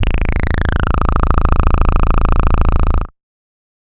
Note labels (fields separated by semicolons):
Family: bass; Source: synthesizer; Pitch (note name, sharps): A-1; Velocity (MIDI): 100; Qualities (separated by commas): bright, distorted, multiphonic